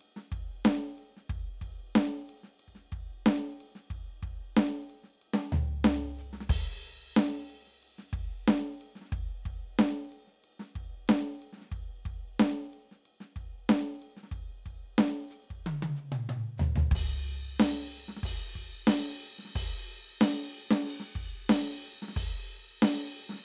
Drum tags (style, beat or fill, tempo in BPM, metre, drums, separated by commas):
funk rock, beat, 92 BPM, 4/4, crash, ride, ride bell, hi-hat pedal, snare, cross-stick, high tom, mid tom, floor tom, kick